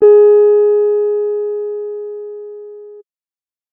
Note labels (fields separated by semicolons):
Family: keyboard; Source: electronic; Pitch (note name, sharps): G#4; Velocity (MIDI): 50; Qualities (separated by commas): dark